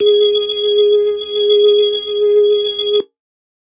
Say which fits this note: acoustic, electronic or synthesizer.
electronic